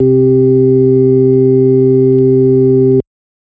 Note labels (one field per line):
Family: organ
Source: electronic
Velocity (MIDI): 25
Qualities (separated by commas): dark